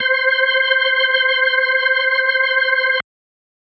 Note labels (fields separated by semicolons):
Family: organ; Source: electronic; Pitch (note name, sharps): C5; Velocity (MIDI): 127